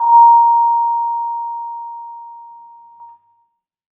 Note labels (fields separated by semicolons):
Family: mallet percussion; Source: acoustic; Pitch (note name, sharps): A#5; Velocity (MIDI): 50; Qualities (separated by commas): reverb